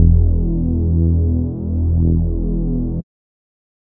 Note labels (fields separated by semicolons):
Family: bass; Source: synthesizer; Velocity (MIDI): 25; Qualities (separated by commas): dark